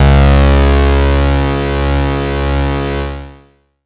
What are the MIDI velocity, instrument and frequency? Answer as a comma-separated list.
127, synthesizer bass, 69.3 Hz